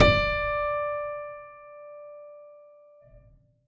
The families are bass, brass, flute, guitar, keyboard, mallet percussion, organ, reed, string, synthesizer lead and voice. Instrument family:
keyboard